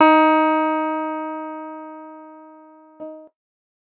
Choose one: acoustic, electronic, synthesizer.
electronic